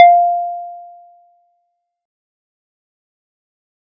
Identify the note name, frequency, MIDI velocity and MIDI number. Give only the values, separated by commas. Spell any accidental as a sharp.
F5, 698.5 Hz, 50, 77